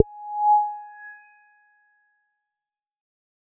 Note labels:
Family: bass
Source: synthesizer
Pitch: G#5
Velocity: 50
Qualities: fast decay

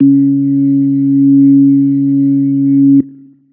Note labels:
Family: organ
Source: electronic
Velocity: 75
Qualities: dark

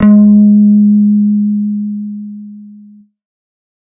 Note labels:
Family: bass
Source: synthesizer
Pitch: G#3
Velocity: 50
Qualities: distorted

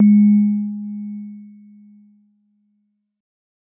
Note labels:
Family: keyboard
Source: electronic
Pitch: G#3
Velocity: 25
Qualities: dark

